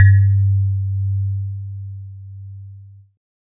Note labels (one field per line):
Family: keyboard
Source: electronic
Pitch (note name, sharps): G2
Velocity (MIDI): 100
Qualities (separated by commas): multiphonic